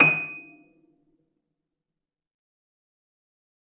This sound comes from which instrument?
acoustic string instrument